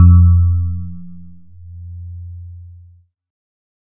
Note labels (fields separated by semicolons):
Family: keyboard; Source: electronic; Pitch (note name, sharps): F2; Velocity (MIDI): 75